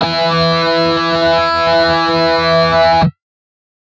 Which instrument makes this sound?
synthesizer guitar